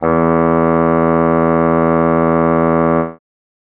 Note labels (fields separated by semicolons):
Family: reed; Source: acoustic; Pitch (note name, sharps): E2; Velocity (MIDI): 127; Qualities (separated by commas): bright